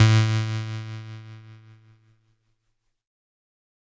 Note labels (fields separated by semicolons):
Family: keyboard; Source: electronic; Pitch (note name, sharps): A2; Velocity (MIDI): 127; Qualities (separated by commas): bright, distorted